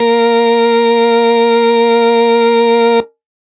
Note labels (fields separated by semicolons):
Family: organ; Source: electronic; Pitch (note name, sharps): A#3; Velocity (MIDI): 75; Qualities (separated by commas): distorted